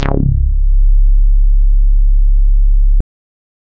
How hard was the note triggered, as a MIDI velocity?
50